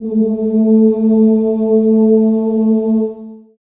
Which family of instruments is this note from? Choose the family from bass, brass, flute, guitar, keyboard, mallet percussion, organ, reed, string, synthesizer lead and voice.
voice